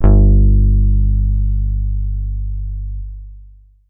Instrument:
electronic guitar